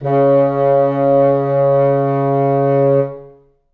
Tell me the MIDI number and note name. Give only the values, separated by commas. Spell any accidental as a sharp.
49, C#3